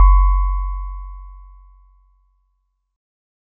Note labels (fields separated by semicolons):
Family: mallet percussion; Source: acoustic; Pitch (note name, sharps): F#1; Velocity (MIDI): 25